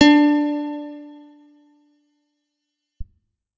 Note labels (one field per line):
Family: guitar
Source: electronic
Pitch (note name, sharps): D4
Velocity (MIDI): 75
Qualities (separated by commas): bright, reverb